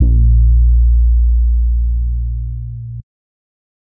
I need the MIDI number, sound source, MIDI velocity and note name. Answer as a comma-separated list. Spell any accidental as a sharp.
34, synthesizer, 75, A#1